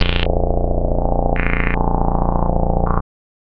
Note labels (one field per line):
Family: bass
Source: synthesizer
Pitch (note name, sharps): A#-1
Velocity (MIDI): 75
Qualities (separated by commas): tempo-synced